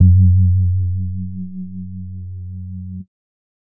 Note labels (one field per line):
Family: bass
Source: synthesizer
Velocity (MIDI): 25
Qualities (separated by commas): dark, distorted